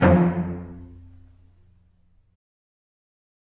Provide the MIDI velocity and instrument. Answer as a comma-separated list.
127, acoustic string instrument